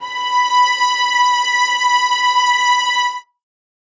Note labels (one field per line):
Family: string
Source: acoustic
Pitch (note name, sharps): B5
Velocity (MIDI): 50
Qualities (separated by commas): reverb